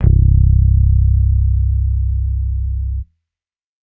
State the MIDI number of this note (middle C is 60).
24